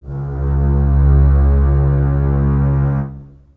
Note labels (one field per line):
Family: string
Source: acoustic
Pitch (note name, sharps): C#2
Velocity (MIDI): 50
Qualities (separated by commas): reverb